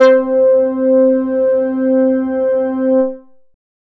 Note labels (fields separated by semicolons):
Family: bass; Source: synthesizer; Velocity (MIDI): 75; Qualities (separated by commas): distorted